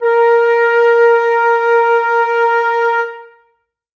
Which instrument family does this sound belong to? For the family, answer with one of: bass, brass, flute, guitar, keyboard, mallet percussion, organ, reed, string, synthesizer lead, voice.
flute